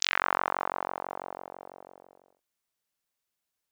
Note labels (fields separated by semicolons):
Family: bass; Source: synthesizer; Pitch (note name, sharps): F#1; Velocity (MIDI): 127; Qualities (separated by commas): bright, distorted, fast decay